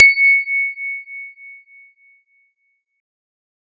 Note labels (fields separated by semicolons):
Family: guitar; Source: synthesizer; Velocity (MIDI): 25